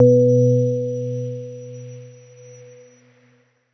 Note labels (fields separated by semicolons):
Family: keyboard; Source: electronic; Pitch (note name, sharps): B2; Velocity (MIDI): 50; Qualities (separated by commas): dark